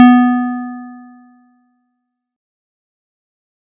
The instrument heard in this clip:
electronic keyboard